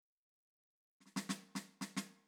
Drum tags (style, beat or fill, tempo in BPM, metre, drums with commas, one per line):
Afro-Cuban
fill
105 BPM
4/4
snare